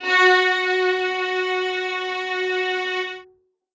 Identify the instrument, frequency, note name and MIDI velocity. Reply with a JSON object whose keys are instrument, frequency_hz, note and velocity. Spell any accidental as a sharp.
{"instrument": "acoustic string instrument", "frequency_hz": 370, "note": "F#4", "velocity": 127}